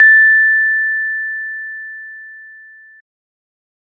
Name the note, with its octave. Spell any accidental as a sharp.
A6